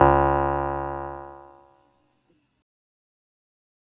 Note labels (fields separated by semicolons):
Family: keyboard; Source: electronic; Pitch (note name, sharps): C#2; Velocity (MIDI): 50; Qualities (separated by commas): fast decay